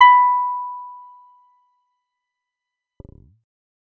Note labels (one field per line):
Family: bass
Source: synthesizer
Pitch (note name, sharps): B5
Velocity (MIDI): 25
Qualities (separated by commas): fast decay